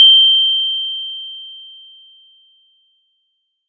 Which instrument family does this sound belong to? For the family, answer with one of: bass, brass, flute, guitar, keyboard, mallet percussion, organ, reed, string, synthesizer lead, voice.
mallet percussion